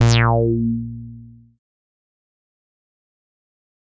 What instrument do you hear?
synthesizer bass